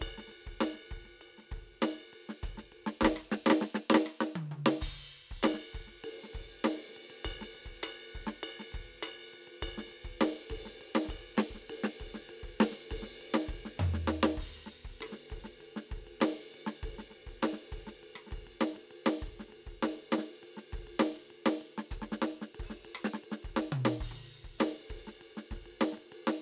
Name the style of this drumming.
funk